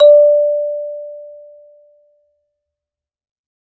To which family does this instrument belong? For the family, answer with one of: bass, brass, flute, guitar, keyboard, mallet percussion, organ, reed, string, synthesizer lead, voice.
mallet percussion